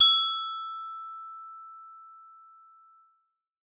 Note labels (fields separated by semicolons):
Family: bass; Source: synthesizer; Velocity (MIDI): 75